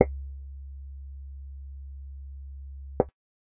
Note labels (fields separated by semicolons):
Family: bass; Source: synthesizer; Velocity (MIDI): 50